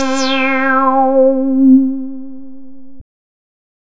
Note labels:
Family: bass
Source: synthesizer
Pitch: C4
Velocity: 127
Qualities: bright, distorted

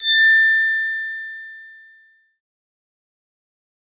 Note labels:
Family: synthesizer lead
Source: synthesizer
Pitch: A6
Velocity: 127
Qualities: distorted, fast decay

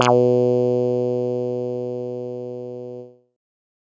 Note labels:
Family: bass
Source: synthesizer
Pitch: B2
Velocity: 127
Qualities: distorted

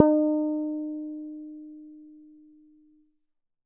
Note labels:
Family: bass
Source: synthesizer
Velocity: 127

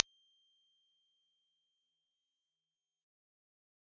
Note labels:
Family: bass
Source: synthesizer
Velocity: 25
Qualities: fast decay, percussive

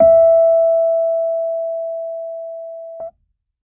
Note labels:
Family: keyboard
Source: electronic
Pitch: E5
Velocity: 50

